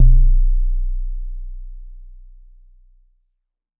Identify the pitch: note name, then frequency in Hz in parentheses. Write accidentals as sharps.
B0 (30.87 Hz)